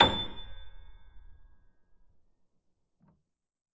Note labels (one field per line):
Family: keyboard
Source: acoustic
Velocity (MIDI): 25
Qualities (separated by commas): reverb